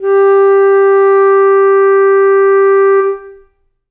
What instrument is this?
acoustic reed instrument